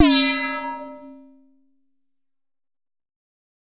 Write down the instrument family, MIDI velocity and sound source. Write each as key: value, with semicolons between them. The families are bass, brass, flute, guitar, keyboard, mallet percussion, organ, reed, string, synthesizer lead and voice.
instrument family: bass; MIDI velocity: 75; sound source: synthesizer